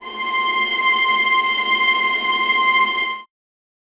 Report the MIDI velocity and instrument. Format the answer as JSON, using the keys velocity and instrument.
{"velocity": 50, "instrument": "acoustic string instrument"}